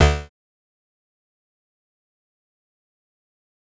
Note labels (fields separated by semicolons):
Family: bass; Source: synthesizer; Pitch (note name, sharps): D2; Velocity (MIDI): 75; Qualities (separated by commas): bright, distorted, fast decay, percussive